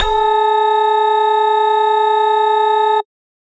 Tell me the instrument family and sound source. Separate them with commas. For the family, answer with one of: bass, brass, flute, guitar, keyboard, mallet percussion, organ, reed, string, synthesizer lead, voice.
bass, synthesizer